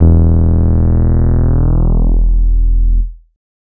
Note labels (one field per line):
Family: bass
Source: synthesizer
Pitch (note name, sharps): E1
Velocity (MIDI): 25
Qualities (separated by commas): distorted